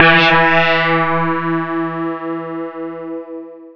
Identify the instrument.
electronic mallet percussion instrument